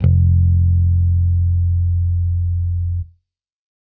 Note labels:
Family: bass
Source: electronic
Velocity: 100

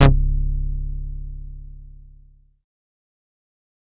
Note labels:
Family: bass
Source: synthesizer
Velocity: 25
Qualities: distorted, fast decay

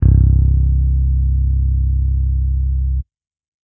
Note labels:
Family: bass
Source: electronic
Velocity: 100

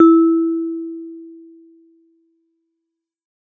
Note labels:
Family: mallet percussion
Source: acoustic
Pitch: E4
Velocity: 127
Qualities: dark

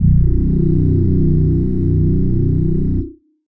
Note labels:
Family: voice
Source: synthesizer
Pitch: B0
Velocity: 75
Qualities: multiphonic

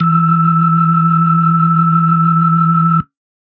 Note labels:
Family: organ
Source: electronic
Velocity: 75

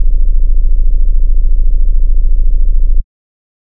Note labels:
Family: bass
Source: synthesizer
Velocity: 50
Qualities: dark, distorted

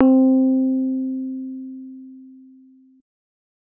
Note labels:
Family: keyboard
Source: electronic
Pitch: C4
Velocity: 75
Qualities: dark

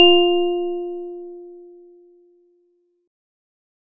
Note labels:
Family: organ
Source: electronic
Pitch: F4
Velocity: 75

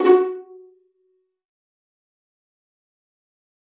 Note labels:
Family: string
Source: acoustic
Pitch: F#4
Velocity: 75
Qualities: fast decay, percussive, reverb

